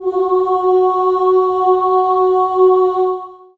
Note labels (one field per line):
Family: voice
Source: acoustic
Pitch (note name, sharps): F#4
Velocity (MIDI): 50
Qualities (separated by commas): long release, reverb